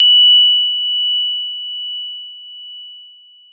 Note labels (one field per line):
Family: keyboard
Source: electronic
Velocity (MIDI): 100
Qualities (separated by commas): bright, long release